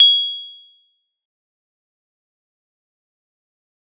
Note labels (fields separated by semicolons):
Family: guitar; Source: synthesizer; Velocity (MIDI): 127; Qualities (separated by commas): dark, fast decay, percussive